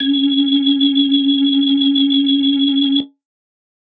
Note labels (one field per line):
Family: organ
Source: electronic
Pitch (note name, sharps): C#4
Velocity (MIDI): 100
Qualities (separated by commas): bright